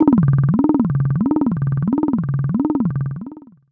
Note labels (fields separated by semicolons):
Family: voice; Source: synthesizer; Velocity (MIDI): 50; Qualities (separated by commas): long release, non-linear envelope, tempo-synced